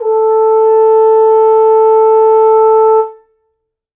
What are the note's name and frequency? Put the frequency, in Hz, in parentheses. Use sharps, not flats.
A4 (440 Hz)